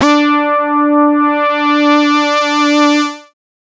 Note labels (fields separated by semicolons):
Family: bass; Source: synthesizer; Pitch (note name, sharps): D4; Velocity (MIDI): 75; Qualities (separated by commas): distorted, multiphonic